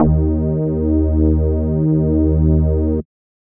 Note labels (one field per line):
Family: bass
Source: synthesizer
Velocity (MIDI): 75